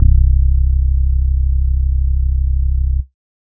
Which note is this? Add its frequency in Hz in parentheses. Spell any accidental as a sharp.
C1 (32.7 Hz)